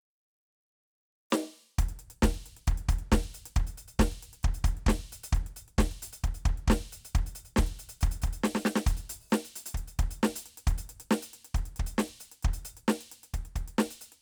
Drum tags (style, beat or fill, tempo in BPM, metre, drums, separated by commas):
rock, beat, 135 BPM, 4/4, closed hi-hat, hi-hat pedal, snare, kick